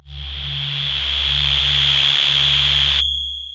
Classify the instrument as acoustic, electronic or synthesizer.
synthesizer